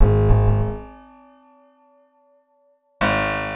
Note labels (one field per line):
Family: guitar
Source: acoustic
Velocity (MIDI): 25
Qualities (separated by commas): reverb